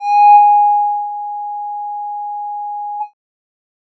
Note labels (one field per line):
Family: bass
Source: synthesizer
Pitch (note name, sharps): G#5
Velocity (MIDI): 100